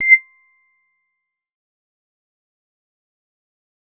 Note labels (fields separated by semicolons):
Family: bass; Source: synthesizer; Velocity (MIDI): 75; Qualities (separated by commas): fast decay, percussive